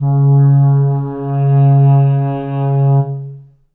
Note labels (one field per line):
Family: reed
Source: acoustic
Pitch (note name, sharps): C#3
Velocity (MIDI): 25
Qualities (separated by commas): dark, long release, reverb